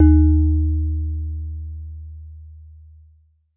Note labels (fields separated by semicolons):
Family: mallet percussion; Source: acoustic; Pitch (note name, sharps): D#2; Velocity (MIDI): 100; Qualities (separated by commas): dark